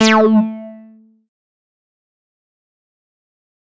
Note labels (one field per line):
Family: bass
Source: synthesizer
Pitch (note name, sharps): A3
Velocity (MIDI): 127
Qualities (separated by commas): distorted, fast decay